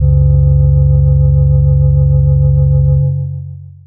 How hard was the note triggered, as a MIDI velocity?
75